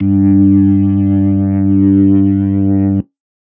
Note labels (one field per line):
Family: organ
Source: electronic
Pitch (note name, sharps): G2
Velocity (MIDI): 100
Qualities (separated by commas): distorted